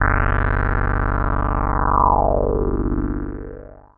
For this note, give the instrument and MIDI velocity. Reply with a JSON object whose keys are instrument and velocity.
{"instrument": "synthesizer lead", "velocity": 127}